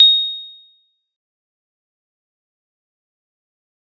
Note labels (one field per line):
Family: guitar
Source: synthesizer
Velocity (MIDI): 127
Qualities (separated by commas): dark, fast decay, percussive